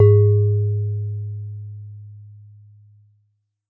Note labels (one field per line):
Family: mallet percussion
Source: acoustic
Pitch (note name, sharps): G#2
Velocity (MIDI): 127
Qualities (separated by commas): dark